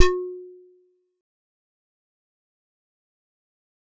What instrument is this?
acoustic keyboard